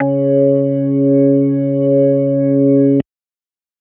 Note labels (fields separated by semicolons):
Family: organ; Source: electronic; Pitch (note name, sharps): C#3; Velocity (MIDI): 25